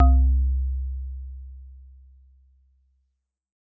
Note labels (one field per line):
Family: mallet percussion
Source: acoustic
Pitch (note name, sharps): C2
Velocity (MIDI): 100